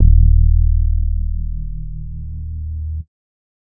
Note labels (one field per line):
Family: bass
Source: synthesizer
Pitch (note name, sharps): D#1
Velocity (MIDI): 25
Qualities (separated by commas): dark, distorted